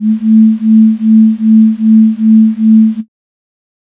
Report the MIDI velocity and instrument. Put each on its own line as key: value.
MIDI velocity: 25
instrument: synthesizer flute